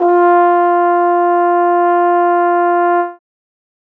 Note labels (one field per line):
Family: brass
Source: acoustic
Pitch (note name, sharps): F4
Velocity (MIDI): 75